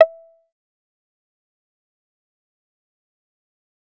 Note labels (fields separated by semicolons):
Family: bass; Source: synthesizer; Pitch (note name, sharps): E5; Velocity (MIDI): 100; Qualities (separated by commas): fast decay, percussive